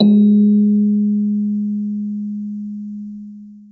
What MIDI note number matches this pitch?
56